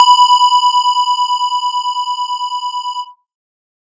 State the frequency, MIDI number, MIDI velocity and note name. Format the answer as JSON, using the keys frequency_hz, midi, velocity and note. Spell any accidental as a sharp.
{"frequency_hz": 987.8, "midi": 83, "velocity": 127, "note": "B5"}